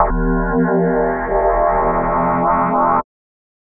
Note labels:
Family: mallet percussion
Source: electronic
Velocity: 127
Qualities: multiphonic, non-linear envelope

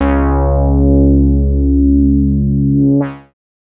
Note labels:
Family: bass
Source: synthesizer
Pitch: C#2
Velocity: 50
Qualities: distorted, multiphonic

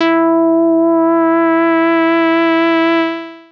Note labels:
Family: bass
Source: synthesizer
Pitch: E4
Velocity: 50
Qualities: distorted, long release

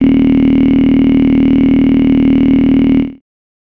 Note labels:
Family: voice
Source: synthesizer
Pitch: D#1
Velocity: 127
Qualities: bright

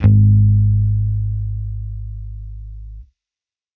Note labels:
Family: bass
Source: electronic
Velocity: 75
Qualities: distorted

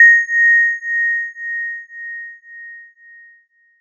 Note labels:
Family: mallet percussion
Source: electronic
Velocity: 25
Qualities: multiphonic

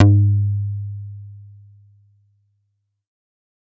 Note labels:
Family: bass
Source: synthesizer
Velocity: 50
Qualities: distorted

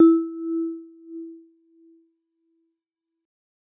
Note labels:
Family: mallet percussion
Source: acoustic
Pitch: E4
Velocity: 50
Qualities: dark, non-linear envelope

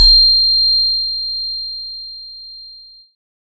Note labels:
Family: keyboard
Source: electronic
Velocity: 75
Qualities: bright, distorted

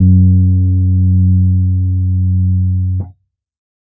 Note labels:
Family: keyboard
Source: electronic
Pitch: F#2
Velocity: 50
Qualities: dark

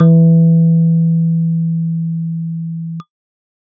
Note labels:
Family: keyboard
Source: electronic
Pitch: E3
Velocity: 25

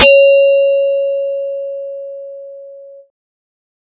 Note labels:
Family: bass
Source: synthesizer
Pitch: C#5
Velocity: 100

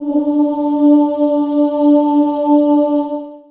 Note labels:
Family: voice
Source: acoustic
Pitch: D4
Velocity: 50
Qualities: dark, long release, reverb

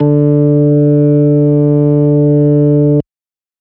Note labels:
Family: organ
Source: electronic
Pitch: D3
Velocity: 127

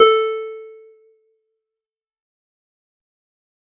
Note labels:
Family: guitar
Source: acoustic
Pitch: A4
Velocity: 50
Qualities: fast decay

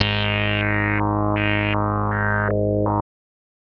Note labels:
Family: bass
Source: synthesizer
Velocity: 50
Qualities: tempo-synced

